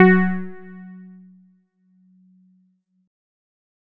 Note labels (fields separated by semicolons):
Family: keyboard; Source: electronic; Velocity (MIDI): 127; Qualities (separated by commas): percussive